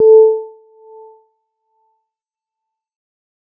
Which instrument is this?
electronic mallet percussion instrument